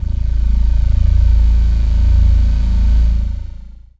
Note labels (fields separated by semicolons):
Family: voice; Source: synthesizer; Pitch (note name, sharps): A0; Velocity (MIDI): 75; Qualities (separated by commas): distorted, long release